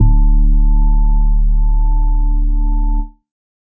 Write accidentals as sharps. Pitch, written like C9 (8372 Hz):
D1 (36.71 Hz)